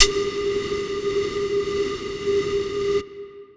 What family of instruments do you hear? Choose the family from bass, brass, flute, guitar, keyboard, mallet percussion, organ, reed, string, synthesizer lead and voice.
flute